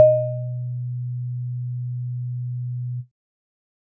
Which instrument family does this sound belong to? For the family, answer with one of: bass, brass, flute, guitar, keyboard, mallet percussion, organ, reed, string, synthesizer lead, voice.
keyboard